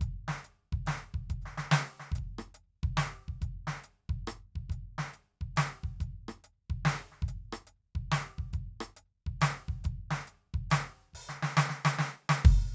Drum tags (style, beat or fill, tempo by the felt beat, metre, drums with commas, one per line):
rock
beat
46.7 dotted-quarter beats per minute (140 eighth notes per minute)
6/8
closed hi-hat, open hi-hat, hi-hat pedal, snare, cross-stick, kick